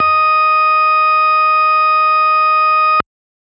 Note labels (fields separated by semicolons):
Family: organ; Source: electronic; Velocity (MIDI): 127